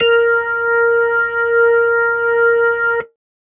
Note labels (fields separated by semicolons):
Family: organ; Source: electronic; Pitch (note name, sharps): A#4; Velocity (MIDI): 25